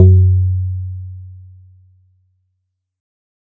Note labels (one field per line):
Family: guitar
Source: synthesizer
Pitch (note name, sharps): F#2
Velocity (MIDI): 25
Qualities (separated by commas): dark